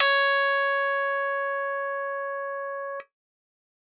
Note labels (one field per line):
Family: keyboard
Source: electronic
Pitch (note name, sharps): C#5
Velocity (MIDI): 127